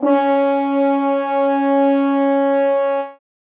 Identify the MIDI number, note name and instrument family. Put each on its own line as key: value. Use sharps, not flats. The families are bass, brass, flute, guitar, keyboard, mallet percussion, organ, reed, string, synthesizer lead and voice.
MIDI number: 61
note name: C#4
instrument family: brass